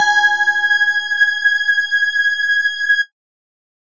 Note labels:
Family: mallet percussion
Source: electronic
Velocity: 50

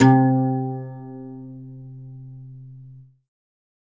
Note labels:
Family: guitar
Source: acoustic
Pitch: C3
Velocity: 127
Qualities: reverb

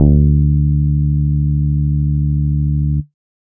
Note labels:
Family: bass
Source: synthesizer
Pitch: D2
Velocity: 75

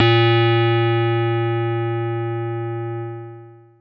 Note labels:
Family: keyboard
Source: electronic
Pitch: A#2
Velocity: 50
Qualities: distorted, long release

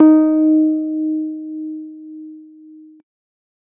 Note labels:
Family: keyboard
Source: electronic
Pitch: D#4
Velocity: 50

